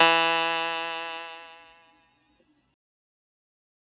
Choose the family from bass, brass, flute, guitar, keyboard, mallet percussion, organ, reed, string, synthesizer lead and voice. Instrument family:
keyboard